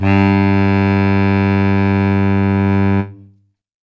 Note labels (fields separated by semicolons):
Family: reed; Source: acoustic; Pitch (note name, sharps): G2; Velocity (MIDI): 100; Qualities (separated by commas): reverb